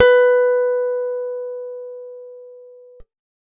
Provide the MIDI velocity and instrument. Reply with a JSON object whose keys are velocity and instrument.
{"velocity": 75, "instrument": "acoustic guitar"}